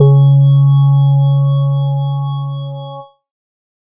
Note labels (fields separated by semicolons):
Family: organ; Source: electronic; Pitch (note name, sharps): C#3; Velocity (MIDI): 100; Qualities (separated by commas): dark